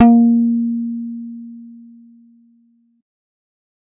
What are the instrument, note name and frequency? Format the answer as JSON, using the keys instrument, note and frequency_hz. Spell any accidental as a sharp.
{"instrument": "synthesizer bass", "note": "A#3", "frequency_hz": 233.1}